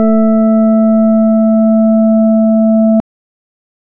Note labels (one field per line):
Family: organ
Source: electronic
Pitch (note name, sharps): A3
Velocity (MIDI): 25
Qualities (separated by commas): dark